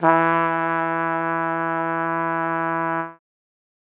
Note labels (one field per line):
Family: brass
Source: acoustic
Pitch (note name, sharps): E3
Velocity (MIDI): 100